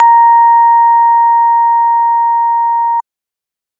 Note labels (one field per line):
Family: organ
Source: electronic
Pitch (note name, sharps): A#5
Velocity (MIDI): 50